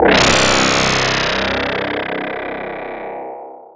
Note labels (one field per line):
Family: mallet percussion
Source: electronic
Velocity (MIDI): 100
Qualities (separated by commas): bright, distorted, long release, non-linear envelope